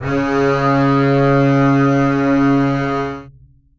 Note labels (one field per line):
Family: string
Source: acoustic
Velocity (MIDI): 75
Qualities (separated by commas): long release, reverb